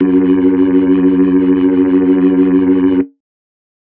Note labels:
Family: organ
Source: electronic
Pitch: F#2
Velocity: 50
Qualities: distorted

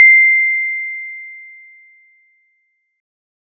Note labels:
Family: mallet percussion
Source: acoustic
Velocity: 25

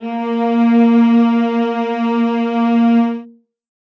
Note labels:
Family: string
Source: acoustic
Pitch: A#3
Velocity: 100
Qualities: reverb

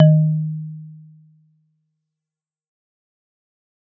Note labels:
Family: mallet percussion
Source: acoustic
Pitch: D#3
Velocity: 100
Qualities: dark, fast decay

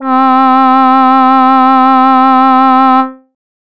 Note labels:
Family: voice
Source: synthesizer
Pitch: C4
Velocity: 100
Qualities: distorted

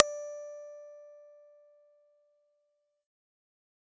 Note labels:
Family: bass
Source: synthesizer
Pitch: D5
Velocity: 127

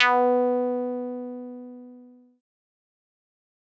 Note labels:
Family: synthesizer lead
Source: synthesizer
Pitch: B3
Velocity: 100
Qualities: distorted, fast decay

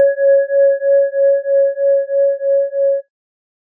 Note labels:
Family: organ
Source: electronic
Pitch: C#5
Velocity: 50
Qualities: dark

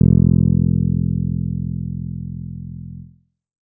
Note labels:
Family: bass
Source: synthesizer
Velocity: 75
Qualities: dark

